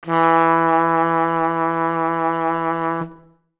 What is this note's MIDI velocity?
25